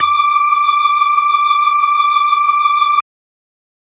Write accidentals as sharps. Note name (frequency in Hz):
D6 (1175 Hz)